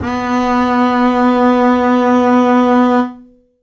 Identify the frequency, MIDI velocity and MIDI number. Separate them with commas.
246.9 Hz, 50, 59